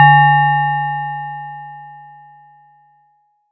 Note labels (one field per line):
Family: mallet percussion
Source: acoustic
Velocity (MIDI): 100